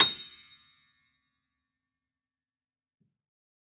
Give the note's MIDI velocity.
127